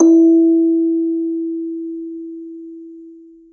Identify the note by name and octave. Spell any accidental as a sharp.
E4